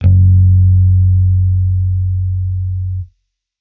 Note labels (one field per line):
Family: bass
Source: electronic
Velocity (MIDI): 25